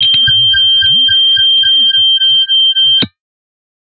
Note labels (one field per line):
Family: guitar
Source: synthesizer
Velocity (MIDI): 25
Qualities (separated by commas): bright, distorted